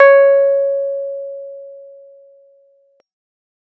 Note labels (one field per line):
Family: keyboard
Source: electronic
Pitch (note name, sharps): C#5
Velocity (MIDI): 127